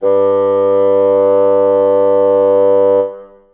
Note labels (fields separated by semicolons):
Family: reed; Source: acoustic; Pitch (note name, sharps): G2; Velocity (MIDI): 127; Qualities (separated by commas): reverb